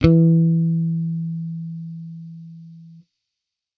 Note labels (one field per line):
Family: bass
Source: electronic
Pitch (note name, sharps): E3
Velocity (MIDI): 50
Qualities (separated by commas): distorted